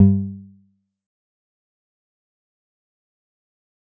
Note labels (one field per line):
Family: guitar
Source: synthesizer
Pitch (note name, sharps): G2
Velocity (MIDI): 25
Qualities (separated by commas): dark, fast decay, percussive